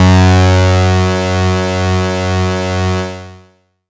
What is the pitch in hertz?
92.5 Hz